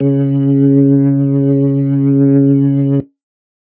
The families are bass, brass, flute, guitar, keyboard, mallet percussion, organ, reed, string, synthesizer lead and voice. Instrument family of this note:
organ